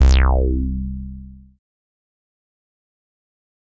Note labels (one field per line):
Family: bass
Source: synthesizer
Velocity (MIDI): 100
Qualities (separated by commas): bright, distorted, fast decay